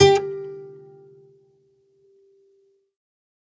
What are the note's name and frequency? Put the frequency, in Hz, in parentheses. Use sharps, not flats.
G4 (392 Hz)